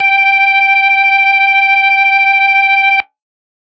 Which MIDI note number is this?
79